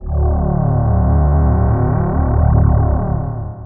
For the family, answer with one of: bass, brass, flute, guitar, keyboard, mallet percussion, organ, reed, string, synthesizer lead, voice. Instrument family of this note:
voice